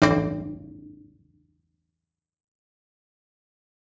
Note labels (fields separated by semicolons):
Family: guitar; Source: acoustic; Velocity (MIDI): 50; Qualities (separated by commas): fast decay